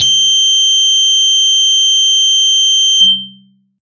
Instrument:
electronic guitar